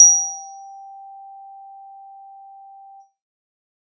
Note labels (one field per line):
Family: keyboard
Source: acoustic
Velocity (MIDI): 127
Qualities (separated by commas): bright